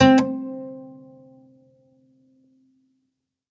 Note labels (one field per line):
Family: string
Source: acoustic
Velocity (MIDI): 100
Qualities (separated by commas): reverb